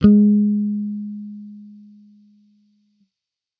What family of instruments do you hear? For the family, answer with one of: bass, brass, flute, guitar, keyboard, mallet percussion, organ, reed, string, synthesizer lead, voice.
bass